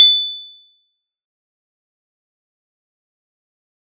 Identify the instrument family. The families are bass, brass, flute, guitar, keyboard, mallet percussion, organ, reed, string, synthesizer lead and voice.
mallet percussion